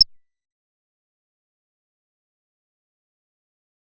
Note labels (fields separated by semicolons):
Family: bass; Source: synthesizer; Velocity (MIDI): 100; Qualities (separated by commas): distorted, fast decay, percussive